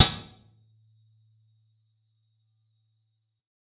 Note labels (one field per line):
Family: guitar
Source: electronic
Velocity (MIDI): 50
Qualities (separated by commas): percussive, reverb